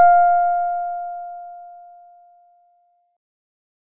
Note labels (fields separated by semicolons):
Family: organ; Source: electronic; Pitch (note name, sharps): F5; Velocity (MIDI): 25; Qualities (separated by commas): bright